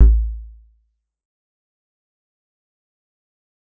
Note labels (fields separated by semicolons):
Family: guitar; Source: electronic; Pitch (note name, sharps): A1; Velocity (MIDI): 25; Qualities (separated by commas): dark, fast decay, percussive, reverb